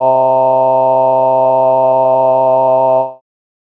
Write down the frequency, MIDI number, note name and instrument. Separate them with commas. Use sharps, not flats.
130.8 Hz, 48, C3, synthesizer voice